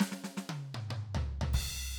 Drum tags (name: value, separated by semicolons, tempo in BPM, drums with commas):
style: rock; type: beat; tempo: 120 BPM; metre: 4/4; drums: crash, snare, high tom, mid tom, floor tom, kick